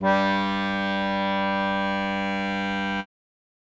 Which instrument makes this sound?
acoustic reed instrument